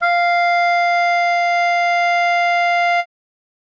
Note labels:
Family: reed; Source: acoustic; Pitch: F5; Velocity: 127

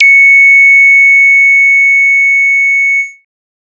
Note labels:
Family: bass; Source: synthesizer; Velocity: 75; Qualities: bright, distorted

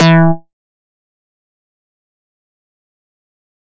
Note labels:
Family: bass; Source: synthesizer; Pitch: E3; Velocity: 100; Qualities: fast decay, percussive

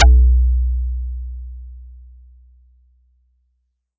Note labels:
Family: mallet percussion; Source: acoustic; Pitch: B1; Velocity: 25

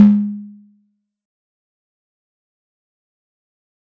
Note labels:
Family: mallet percussion; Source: acoustic; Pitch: G#3; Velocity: 75; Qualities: fast decay, percussive

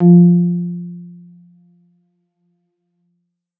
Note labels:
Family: keyboard; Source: electronic; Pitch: F3; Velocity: 100; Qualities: dark

